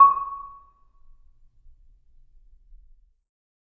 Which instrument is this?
acoustic mallet percussion instrument